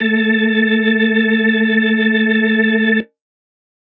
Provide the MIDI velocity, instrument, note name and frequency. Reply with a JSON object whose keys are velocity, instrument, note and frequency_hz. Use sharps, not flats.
{"velocity": 127, "instrument": "electronic organ", "note": "A3", "frequency_hz": 220}